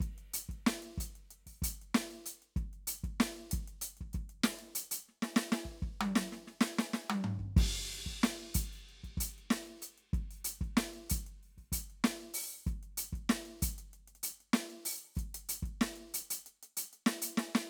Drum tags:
rock
beat
95 BPM
4/4
ride, closed hi-hat, open hi-hat, hi-hat pedal, snare, high tom, floor tom, kick

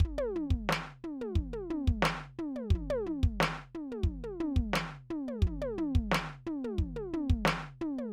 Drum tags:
rock
beat
88 BPM
4/4
snare, high tom, mid tom, floor tom, kick

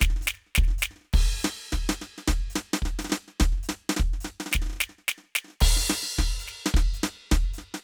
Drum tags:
swing
beat
215 BPM
4/4
crash, hi-hat pedal, snare, kick

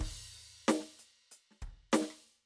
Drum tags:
soul
beat
96 BPM
4/4
crash, closed hi-hat, open hi-hat, hi-hat pedal, snare, cross-stick, kick

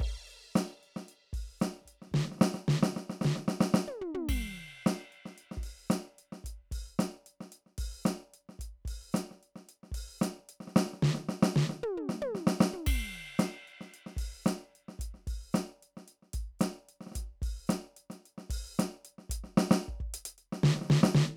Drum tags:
funk
beat
112 BPM
4/4
crash, ride, closed hi-hat, open hi-hat, hi-hat pedal, snare, high tom, mid tom, floor tom, kick

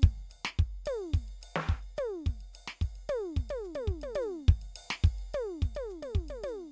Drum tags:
calypso
beat
108 BPM
4/4
ride, ride bell, hi-hat pedal, snare, high tom, kick

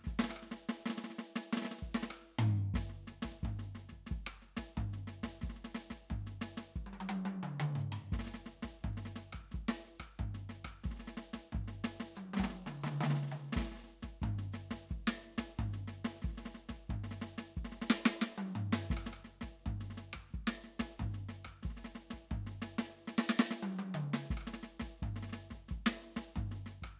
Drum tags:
samba
beat
89 BPM
4/4
hi-hat pedal, snare, cross-stick, high tom, mid tom, floor tom, kick

